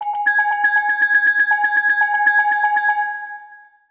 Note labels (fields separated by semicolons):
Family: mallet percussion; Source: synthesizer; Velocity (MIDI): 50; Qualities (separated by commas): long release, multiphonic, tempo-synced